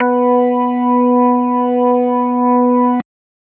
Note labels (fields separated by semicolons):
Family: organ; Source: electronic; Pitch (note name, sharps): B3; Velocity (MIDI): 100